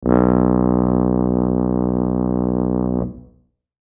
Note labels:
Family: brass; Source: acoustic; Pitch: B1; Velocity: 75

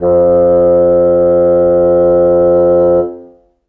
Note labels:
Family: reed; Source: acoustic; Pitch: F2; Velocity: 50; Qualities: reverb

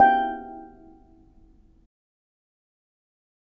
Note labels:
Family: mallet percussion; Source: acoustic; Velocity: 50; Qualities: fast decay, percussive, reverb

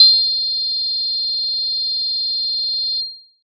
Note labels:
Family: keyboard; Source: electronic; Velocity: 75; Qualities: bright

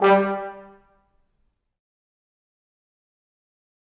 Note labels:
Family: brass; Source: acoustic; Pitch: G3; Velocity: 75; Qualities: dark, fast decay, percussive, reverb

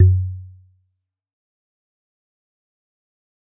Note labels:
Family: mallet percussion; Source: acoustic; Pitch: F#2; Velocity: 100; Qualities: dark, fast decay, percussive

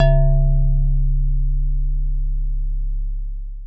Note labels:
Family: mallet percussion; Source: acoustic; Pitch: C#1; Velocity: 75; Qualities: dark, long release, reverb

